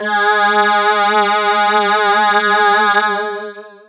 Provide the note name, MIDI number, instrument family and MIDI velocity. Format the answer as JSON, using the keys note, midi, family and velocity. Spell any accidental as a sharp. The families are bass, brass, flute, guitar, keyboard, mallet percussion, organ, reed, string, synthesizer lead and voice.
{"note": "G#3", "midi": 56, "family": "voice", "velocity": 127}